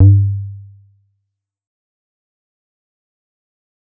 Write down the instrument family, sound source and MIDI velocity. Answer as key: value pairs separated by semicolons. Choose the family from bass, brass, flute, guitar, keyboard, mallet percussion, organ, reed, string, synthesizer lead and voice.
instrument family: bass; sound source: synthesizer; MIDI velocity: 50